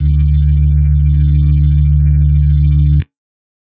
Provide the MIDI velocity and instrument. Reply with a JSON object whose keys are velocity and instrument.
{"velocity": 25, "instrument": "electronic organ"}